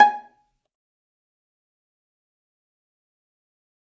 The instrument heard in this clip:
acoustic string instrument